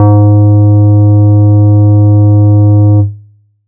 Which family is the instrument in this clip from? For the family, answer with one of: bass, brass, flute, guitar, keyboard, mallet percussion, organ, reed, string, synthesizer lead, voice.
bass